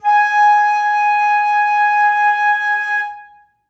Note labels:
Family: flute; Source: acoustic; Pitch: G#5; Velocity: 25; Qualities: reverb

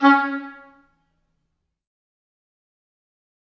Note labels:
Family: reed; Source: acoustic; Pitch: C#4; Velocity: 25; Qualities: fast decay, percussive, reverb

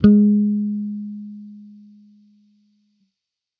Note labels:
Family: bass; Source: electronic; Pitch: G#3; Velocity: 25

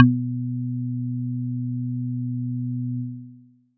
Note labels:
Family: mallet percussion; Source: acoustic; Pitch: B2; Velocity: 127

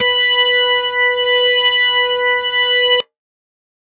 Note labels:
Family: organ; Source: electronic; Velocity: 100

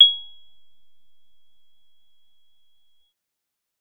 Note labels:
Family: bass; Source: synthesizer; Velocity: 127; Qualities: bright, percussive

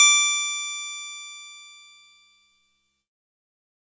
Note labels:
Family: keyboard; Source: electronic; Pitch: D6; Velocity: 100

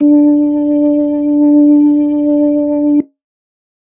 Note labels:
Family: organ; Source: electronic; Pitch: D4; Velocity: 50; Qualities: dark

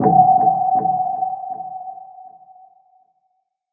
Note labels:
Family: synthesizer lead; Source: synthesizer; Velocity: 50; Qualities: non-linear envelope, reverb

